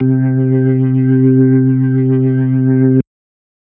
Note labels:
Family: organ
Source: electronic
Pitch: C3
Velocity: 50

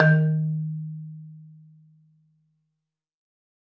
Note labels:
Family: mallet percussion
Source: acoustic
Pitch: D#3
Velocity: 127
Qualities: dark, reverb

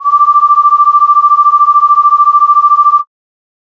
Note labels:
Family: flute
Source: synthesizer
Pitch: D6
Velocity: 127

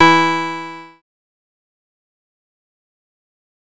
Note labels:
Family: bass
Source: synthesizer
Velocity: 127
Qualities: bright, distorted, fast decay

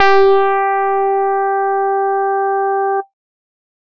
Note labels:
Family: bass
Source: synthesizer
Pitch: G4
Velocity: 127

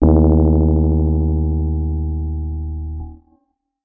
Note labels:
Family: keyboard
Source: electronic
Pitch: D#2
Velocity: 25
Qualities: dark, distorted

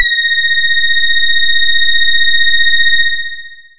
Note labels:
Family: voice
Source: synthesizer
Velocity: 50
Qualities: bright, long release

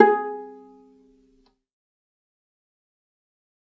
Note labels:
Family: string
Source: acoustic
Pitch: G#4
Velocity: 75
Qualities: dark, fast decay, percussive, reverb

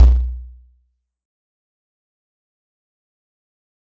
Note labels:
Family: mallet percussion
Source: acoustic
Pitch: B1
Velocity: 100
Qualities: fast decay, percussive

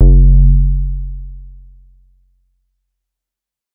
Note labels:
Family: bass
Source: synthesizer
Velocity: 75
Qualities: dark

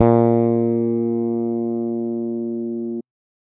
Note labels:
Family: bass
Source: electronic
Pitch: A#2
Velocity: 100

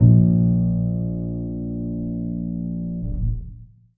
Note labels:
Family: keyboard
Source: acoustic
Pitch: A#1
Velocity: 25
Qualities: dark, reverb

